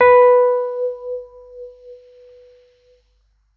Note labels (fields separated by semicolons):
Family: keyboard; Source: electronic; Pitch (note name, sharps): B4; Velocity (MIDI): 75